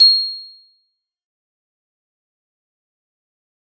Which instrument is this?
acoustic guitar